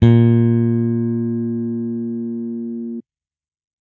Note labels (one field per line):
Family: bass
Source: electronic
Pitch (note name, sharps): A#2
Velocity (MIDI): 100